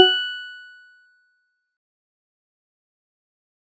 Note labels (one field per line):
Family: mallet percussion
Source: acoustic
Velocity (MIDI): 75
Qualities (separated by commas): fast decay, percussive